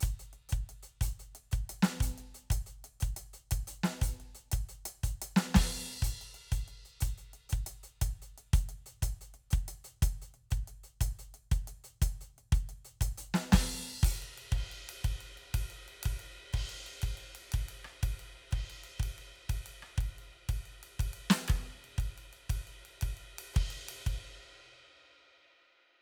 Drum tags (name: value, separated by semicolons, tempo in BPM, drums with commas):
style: rock; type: beat; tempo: 120 BPM; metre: 4/4; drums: crash, ride, closed hi-hat, open hi-hat, snare, cross-stick, kick